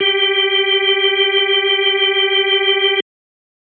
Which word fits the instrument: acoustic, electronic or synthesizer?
electronic